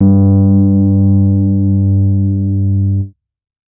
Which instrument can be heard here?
electronic keyboard